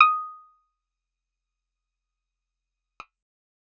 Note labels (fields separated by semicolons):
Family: guitar; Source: acoustic; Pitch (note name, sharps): D#6; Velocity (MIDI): 50; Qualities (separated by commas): fast decay, percussive